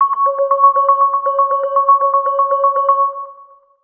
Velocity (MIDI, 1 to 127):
75